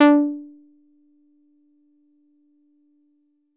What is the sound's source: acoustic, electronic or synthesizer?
synthesizer